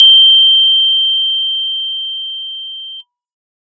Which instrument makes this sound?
acoustic keyboard